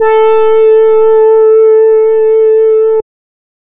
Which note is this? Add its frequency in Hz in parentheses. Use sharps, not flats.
A4 (440 Hz)